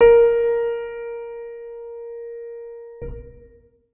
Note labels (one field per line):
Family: organ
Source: electronic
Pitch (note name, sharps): A#4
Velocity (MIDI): 50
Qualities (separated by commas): long release, reverb